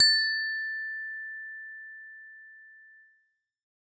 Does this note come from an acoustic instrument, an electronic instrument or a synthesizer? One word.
synthesizer